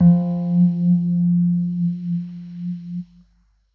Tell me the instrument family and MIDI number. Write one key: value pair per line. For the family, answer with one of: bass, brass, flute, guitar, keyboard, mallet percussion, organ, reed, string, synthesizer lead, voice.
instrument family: keyboard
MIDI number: 53